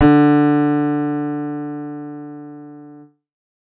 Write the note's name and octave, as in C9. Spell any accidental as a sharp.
D3